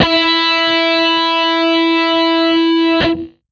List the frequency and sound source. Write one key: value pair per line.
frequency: 329.6 Hz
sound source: electronic